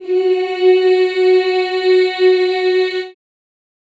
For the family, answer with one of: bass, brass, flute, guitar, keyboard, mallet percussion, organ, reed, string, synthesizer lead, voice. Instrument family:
voice